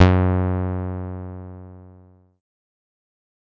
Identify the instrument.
synthesizer bass